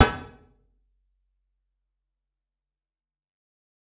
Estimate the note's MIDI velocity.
127